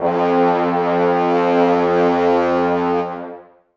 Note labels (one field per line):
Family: brass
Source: acoustic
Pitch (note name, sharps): F2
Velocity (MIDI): 127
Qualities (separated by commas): long release, reverb